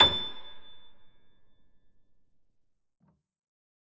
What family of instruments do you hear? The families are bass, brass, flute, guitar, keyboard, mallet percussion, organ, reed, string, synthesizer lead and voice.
keyboard